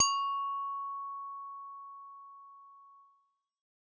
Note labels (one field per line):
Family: bass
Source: synthesizer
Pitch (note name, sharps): C#6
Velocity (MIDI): 127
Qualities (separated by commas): distorted